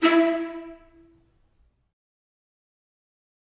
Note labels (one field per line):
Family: string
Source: acoustic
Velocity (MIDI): 127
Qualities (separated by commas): fast decay, reverb